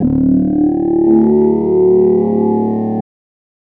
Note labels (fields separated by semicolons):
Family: voice; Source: synthesizer; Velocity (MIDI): 127; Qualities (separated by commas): distorted